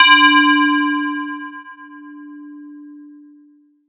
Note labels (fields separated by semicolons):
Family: mallet percussion; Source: electronic; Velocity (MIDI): 127; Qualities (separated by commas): multiphonic